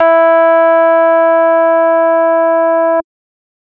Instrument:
electronic organ